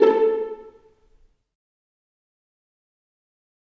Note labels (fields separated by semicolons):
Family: string; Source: acoustic; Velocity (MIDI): 75; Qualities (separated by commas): dark, fast decay, reverb